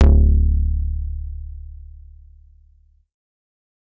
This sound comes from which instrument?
synthesizer bass